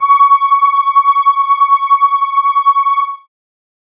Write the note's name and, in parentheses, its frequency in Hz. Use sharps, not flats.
C#6 (1109 Hz)